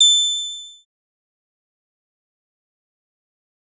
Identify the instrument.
synthesizer lead